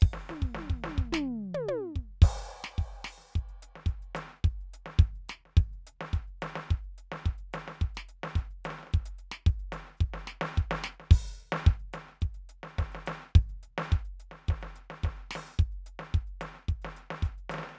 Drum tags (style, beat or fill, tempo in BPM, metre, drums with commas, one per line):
calypso
beat
108 BPM
4/4
crash, ride, closed hi-hat, open hi-hat, hi-hat pedal, snare, high tom, floor tom, kick